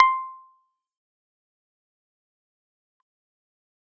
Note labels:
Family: keyboard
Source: electronic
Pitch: C6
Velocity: 50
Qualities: fast decay, percussive

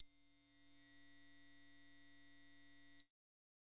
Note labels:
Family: bass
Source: synthesizer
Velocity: 25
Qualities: bright, distorted

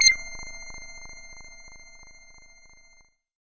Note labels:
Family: bass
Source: synthesizer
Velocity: 75

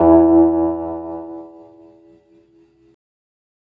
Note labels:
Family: organ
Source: electronic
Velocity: 25

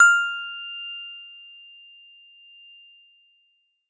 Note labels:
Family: mallet percussion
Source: acoustic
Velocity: 100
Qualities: bright

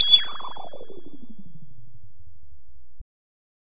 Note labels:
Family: bass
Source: synthesizer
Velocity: 100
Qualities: bright, distorted

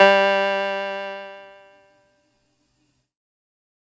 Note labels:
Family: keyboard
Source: electronic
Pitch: G3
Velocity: 100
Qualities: bright, distorted

